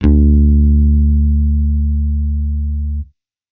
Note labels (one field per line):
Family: bass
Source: electronic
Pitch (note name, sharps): D2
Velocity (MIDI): 127